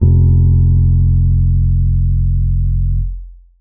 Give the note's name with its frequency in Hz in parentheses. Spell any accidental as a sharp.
F1 (43.65 Hz)